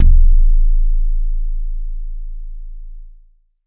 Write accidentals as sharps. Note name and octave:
A0